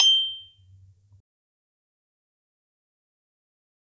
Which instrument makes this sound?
acoustic mallet percussion instrument